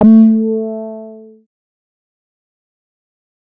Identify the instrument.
synthesizer bass